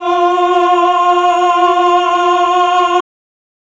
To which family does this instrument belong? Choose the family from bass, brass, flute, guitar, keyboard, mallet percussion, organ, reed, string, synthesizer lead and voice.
voice